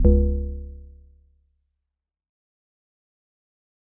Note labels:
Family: mallet percussion; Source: acoustic; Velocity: 127; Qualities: dark, fast decay, multiphonic

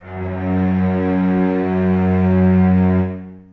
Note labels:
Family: string; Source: acoustic; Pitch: F#2; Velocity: 25; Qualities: long release, reverb

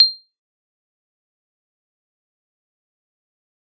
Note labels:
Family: mallet percussion; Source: acoustic; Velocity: 75; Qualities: bright, fast decay, percussive

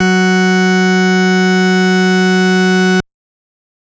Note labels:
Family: organ; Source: electronic; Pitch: F#3; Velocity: 127; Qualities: bright, distorted

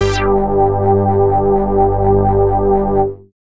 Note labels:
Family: bass; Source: synthesizer; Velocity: 127; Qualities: bright, distorted

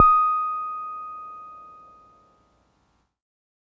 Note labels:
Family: keyboard; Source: electronic; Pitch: D#6; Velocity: 127

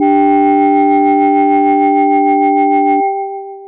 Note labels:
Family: mallet percussion; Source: electronic; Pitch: G2; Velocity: 100; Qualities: long release

